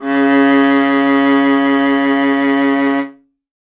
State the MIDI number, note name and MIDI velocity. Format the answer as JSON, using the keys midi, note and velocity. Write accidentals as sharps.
{"midi": 49, "note": "C#3", "velocity": 50}